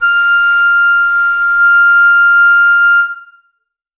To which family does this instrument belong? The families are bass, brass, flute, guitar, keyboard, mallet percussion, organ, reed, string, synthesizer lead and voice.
flute